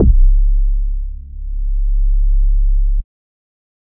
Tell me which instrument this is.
synthesizer bass